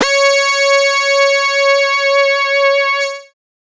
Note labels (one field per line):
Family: bass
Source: synthesizer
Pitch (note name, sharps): C#5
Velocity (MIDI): 25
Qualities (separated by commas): distorted, multiphonic